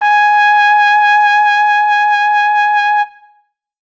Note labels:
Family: brass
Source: acoustic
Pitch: G#5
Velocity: 50

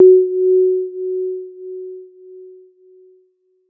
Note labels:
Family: keyboard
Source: electronic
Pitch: F#4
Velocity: 100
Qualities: dark

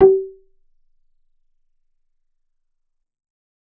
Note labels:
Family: bass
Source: synthesizer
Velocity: 25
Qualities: percussive, reverb

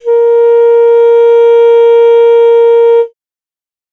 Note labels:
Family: reed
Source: acoustic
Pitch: A#4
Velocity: 25

